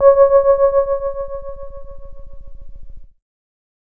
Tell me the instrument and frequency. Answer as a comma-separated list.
electronic keyboard, 554.4 Hz